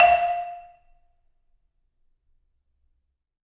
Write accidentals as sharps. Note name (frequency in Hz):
F5 (698.5 Hz)